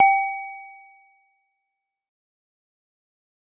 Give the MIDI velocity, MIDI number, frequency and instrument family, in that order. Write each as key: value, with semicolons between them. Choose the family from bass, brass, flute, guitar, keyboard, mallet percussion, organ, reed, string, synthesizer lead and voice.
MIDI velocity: 75; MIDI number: 79; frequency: 784 Hz; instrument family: mallet percussion